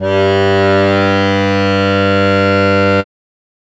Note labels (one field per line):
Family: keyboard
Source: acoustic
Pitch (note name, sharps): G2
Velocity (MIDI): 75